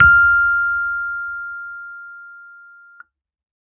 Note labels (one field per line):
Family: keyboard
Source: electronic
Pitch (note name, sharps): F6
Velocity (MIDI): 100